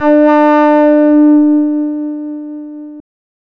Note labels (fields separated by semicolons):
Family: bass; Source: synthesizer; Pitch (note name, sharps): D4; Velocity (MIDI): 127; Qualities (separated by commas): distorted, non-linear envelope